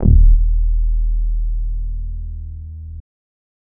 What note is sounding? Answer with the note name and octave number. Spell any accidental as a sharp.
D#1